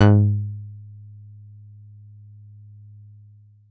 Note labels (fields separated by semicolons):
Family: guitar; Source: synthesizer; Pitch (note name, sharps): G#2; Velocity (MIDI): 25